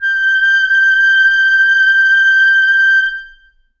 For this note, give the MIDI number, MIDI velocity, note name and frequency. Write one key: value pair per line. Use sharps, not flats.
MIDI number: 91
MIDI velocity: 75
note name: G6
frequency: 1568 Hz